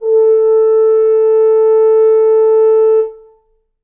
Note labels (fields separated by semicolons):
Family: brass; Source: acoustic; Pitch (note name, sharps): A4; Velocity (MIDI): 50; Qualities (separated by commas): reverb